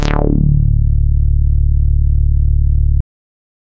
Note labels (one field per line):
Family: bass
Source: synthesizer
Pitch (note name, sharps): D1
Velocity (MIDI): 75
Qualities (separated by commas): distorted